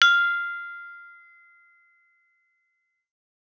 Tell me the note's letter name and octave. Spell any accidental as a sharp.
F6